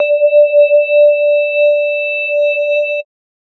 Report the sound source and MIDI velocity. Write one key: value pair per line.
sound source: synthesizer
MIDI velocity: 25